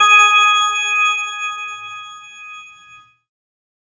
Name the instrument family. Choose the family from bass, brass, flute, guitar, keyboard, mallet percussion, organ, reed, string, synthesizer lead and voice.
keyboard